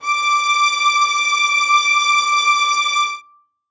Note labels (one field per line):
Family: string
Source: acoustic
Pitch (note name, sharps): D6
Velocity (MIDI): 100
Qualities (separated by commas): reverb